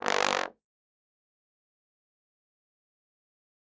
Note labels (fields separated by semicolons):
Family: brass; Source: acoustic; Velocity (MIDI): 25; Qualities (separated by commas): bright, fast decay, reverb